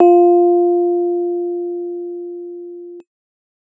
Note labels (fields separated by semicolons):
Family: keyboard; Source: electronic; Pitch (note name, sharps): F4; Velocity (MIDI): 25